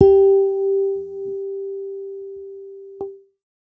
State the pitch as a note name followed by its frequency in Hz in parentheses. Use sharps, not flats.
G4 (392 Hz)